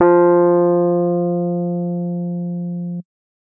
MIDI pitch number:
53